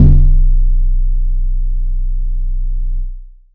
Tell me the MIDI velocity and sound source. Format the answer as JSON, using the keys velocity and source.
{"velocity": 127, "source": "acoustic"}